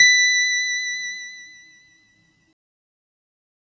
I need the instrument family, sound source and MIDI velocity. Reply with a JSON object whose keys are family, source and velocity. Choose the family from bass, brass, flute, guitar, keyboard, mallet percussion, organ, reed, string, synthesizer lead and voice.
{"family": "keyboard", "source": "synthesizer", "velocity": 75}